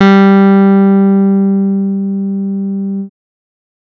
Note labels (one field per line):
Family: bass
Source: synthesizer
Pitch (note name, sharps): G3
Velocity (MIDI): 25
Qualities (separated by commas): distorted